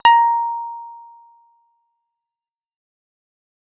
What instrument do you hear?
synthesizer bass